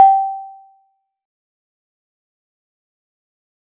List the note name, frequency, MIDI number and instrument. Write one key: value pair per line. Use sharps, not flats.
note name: G5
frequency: 784 Hz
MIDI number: 79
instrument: acoustic mallet percussion instrument